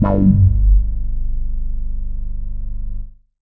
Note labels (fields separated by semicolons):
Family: bass; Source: synthesizer; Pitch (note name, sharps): G0; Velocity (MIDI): 50; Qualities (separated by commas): distorted, non-linear envelope